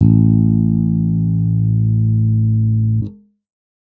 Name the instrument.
electronic bass